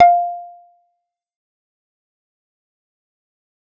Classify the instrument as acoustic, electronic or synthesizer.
synthesizer